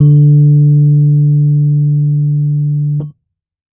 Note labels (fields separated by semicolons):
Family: keyboard; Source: electronic; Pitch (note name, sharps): D3; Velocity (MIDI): 50; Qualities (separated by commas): dark